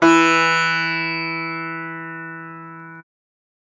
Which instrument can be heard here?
acoustic guitar